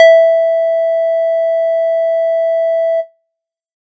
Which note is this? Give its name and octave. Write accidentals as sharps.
E5